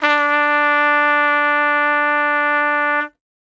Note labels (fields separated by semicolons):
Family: brass; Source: acoustic; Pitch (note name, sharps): D4; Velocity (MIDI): 75; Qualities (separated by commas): bright